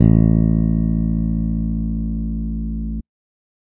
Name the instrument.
electronic bass